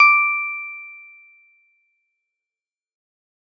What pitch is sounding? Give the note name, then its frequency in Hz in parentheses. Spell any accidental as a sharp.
D6 (1175 Hz)